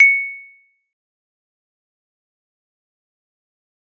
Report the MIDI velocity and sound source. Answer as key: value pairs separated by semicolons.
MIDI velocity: 25; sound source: acoustic